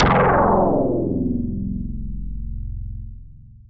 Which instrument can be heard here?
synthesizer lead